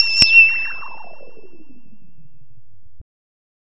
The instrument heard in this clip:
synthesizer bass